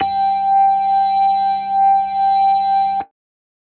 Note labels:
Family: organ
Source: electronic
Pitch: G5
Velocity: 50

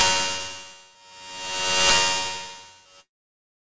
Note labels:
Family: guitar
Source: electronic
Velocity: 75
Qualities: bright, distorted

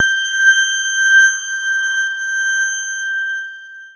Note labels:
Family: keyboard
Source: electronic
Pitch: G6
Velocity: 100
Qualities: long release

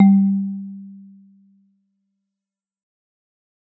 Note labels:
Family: mallet percussion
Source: acoustic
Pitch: G3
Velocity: 50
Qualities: dark, fast decay, reverb

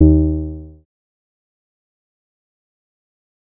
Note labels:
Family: synthesizer lead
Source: synthesizer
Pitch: D#2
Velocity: 25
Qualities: fast decay

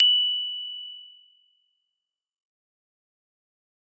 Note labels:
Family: mallet percussion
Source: acoustic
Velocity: 100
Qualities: bright, fast decay

